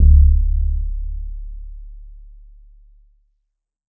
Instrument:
synthesizer guitar